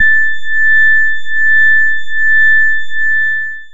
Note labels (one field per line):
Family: bass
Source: synthesizer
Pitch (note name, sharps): A6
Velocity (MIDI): 50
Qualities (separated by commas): long release